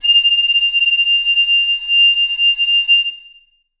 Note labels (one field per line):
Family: reed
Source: acoustic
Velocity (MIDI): 100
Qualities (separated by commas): bright, reverb